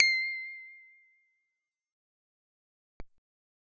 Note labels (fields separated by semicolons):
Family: bass; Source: synthesizer; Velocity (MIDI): 50; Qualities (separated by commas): fast decay